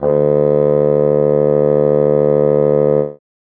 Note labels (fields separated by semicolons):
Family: reed; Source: acoustic; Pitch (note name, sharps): D2; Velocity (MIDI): 25